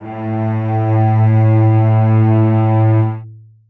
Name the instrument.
acoustic string instrument